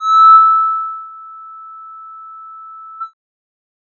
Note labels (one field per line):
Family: bass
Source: synthesizer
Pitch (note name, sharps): E6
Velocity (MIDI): 100